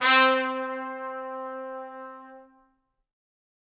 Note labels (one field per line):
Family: brass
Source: acoustic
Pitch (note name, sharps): C4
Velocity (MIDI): 127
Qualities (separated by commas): bright, reverb